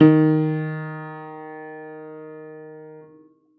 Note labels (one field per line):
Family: keyboard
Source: acoustic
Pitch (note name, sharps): D#3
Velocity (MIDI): 127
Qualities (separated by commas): reverb